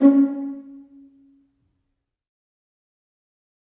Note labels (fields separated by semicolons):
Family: string; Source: acoustic; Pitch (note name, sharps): C#4; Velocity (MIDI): 75; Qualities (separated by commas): dark, fast decay, reverb